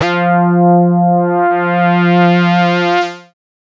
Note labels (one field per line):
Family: bass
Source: synthesizer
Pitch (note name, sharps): F3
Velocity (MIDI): 75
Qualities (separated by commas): distorted, multiphonic